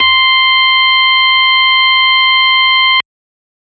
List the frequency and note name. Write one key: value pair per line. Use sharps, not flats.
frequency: 1047 Hz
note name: C6